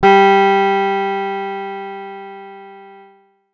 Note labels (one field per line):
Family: guitar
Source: acoustic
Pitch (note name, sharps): G3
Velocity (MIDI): 25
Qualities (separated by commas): bright, distorted